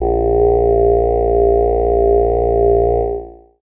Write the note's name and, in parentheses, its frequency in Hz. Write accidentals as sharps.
A#1 (58.27 Hz)